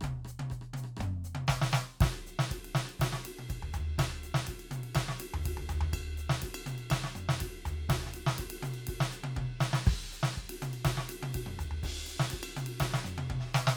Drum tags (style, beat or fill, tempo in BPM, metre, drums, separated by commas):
Latin, beat, 122 BPM, 4/4, crash, ride, ride bell, hi-hat pedal, snare, cross-stick, high tom, mid tom, floor tom, kick